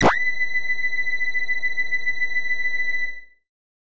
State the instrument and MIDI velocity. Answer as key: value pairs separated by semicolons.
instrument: synthesizer bass; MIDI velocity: 50